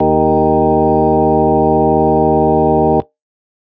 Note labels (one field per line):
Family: organ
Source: electronic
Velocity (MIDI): 75